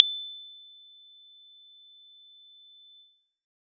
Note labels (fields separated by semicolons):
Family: guitar; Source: synthesizer; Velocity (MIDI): 25; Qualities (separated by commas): percussive